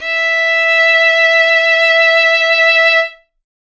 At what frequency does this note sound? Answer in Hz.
659.3 Hz